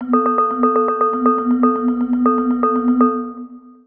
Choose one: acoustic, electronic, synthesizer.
synthesizer